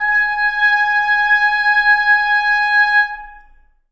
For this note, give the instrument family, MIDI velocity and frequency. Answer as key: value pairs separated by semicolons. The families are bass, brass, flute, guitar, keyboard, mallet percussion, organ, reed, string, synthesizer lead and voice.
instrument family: reed; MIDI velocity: 75; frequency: 830.6 Hz